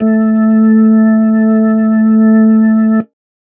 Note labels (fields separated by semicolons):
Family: organ; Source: electronic; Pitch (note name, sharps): A3; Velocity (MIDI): 25; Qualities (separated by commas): dark